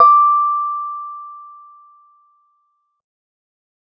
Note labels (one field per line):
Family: keyboard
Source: electronic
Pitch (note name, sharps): D6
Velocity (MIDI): 50